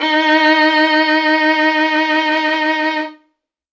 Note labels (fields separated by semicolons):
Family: string; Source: acoustic; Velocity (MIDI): 100; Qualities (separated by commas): bright, reverb